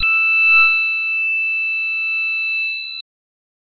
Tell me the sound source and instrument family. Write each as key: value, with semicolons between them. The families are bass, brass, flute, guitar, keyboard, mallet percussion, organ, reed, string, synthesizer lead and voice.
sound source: synthesizer; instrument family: voice